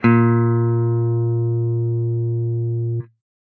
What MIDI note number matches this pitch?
46